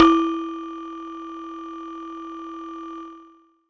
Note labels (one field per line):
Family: mallet percussion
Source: acoustic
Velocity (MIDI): 75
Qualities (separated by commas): distorted